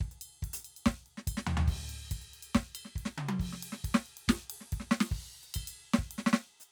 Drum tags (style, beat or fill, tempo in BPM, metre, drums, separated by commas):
pop, beat, 142 BPM, 4/4, crash, ride, ride bell, closed hi-hat, hi-hat pedal, snare, high tom, mid tom, floor tom, kick